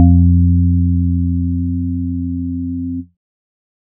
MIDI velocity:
75